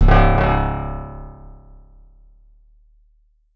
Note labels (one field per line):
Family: guitar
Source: acoustic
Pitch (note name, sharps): C#1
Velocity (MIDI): 127